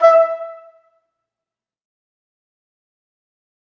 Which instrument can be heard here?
acoustic flute